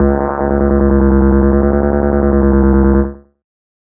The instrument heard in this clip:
synthesizer bass